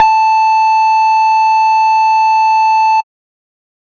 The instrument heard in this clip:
synthesizer bass